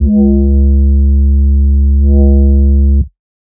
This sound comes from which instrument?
synthesizer bass